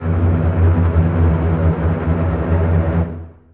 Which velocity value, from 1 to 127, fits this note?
100